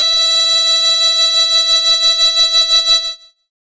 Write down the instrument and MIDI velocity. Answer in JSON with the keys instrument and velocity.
{"instrument": "synthesizer bass", "velocity": 127}